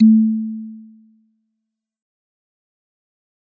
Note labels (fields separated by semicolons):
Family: mallet percussion; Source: acoustic; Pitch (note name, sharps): A3; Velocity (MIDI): 75; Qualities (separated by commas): dark, fast decay